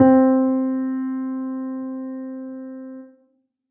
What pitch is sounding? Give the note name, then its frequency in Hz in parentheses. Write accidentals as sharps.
C4 (261.6 Hz)